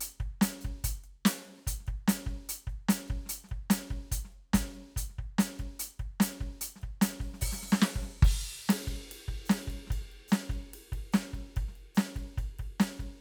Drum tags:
rock, beat, 145 BPM, 4/4, crash, ride, ride bell, closed hi-hat, open hi-hat, hi-hat pedal, snare, kick

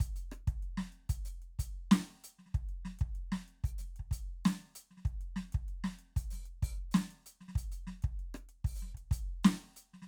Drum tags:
funk, beat, 95 BPM, 4/4, closed hi-hat, open hi-hat, hi-hat pedal, snare, cross-stick, kick

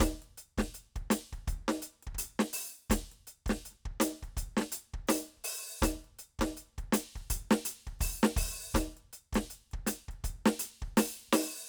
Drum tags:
New Orleans funk, beat, 82 BPM, 4/4, closed hi-hat, open hi-hat, hi-hat pedal, snare, kick

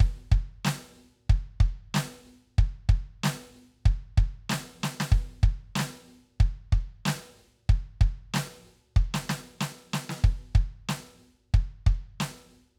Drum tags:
rock, beat, 94 BPM, 4/4, snare, kick

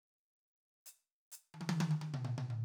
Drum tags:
rock, fill, 135 BPM, 4/4, hi-hat pedal, high tom, mid tom

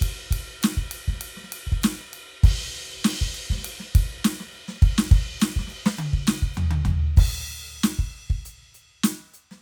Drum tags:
Latin funk, beat, 100 BPM, 4/4, crash, ride, ride bell, closed hi-hat, open hi-hat, hi-hat pedal, snare, mid tom, floor tom, kick

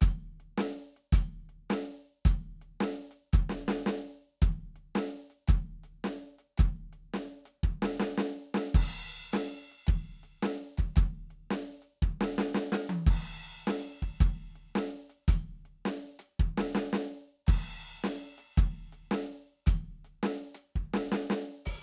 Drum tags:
rock, beat, 110 BPM, 4/4, crash, closed hi-hat, open hi-hat, hi-hat pedal, snare, high tom, kick

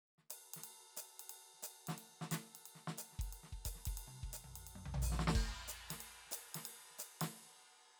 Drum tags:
medium-fast jazz, beat, 180 BPM, 4/4, ride, hi-hat pedal, snare, high tom, mid tom, floor tom, kick

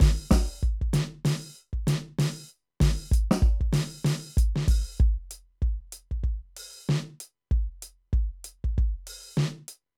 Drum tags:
funk, beat, 96 BPM, 4/4, closed hi-hat, open hi-hat, hi-hat pedal, snare, kick

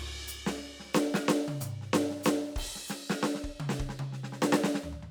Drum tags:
New Orleans funk, beat, 93 BPM, 4/4, crash, hi-hat pedal, snare, high tom, mid tom, floor tom, kick

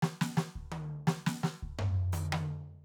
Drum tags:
New Orleans funk, fill, 84 BPM, 4/4, hi-hat pedal, snare, high tom, floor tom, kick

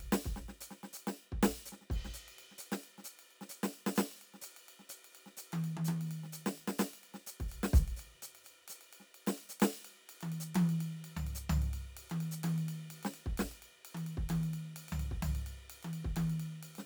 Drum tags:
linear jazz, beat, 128 BPM, 4/4, ride, hi-hat pedal, snare, high tom, floor tom, kick

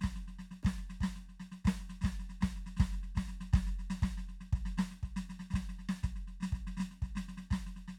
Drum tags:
march, beat, 120 BPM, 4/4, snare, cross-stick, kick

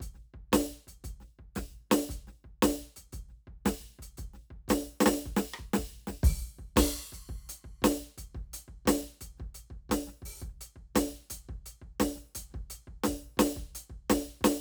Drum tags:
rock, beat, 115 BPM, 4/4, crash, closed hi-hat, open hi-hat, hi-hat pedal, snare, cross-stick, kick

